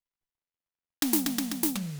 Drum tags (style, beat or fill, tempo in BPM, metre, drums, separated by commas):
gospel, fill, 120 BPM, 4/4, snare, high tom